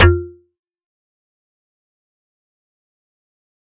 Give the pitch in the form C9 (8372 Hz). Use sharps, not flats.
F2 (87.31 Hz)